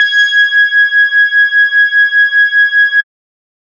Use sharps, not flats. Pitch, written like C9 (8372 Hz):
G#6 (1661 Hz)